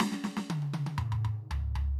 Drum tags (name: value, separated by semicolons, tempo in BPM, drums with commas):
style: rock; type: beat; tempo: 120 BPM; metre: 4/4; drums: snare, high tom, mid tom, floor tom